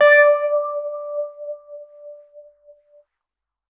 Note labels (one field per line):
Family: keyboard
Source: electronic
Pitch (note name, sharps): D5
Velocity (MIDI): 100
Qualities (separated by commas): non-linear envelope